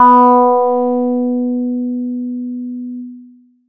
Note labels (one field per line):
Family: bass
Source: synthesizer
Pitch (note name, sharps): B3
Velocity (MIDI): 75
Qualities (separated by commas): distorted